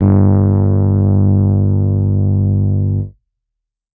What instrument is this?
electronic keyboard